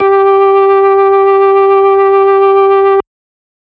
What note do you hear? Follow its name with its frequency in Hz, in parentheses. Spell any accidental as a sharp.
G4 (392 Hz)